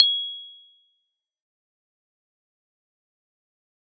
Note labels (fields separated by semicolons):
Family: keyboard; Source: electronic; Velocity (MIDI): 75; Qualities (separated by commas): fast decay, percussive